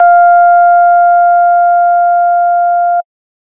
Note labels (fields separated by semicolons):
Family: organ; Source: electronic; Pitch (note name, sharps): F5; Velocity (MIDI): 127